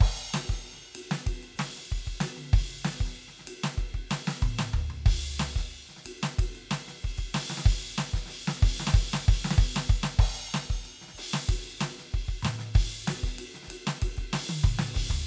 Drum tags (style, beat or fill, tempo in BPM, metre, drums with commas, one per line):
Afrobeat
beat
94 BPM
4/4
crash, ride, ride bell, hi-hat pedal, snare, high tom, mid tom, floor tom, kick